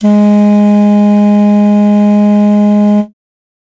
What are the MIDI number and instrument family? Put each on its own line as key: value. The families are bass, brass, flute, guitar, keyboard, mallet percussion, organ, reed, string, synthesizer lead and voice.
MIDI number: 56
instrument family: reed